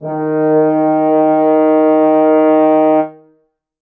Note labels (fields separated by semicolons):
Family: brass; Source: acoustic; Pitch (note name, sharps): D#3; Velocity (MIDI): 100; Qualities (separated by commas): reverb